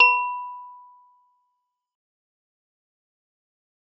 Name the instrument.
acoustic mallet percussion instrument